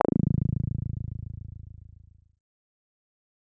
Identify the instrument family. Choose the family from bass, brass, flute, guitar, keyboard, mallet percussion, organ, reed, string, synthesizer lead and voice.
synthesizer lead